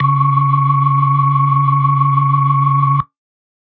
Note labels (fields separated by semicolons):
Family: organ; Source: electronic; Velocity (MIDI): 100